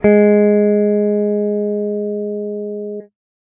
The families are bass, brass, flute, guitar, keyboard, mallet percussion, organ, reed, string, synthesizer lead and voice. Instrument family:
guitar